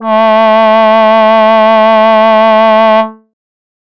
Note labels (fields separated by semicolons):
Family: voice; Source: synthesizer; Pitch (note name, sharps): A3; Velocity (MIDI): 127; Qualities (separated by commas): distorted